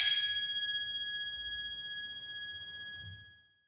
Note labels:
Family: mallet percussion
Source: acoustic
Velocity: 50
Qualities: reverb

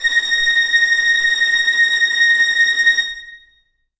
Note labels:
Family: string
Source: acoustic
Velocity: 127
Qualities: bright, non-linear envelope, reverb

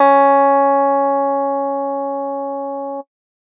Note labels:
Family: guitar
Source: electronic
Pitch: C#4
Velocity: 75

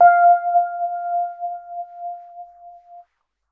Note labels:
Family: keyboard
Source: electronic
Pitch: F5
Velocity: 50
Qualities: non-linear envelope

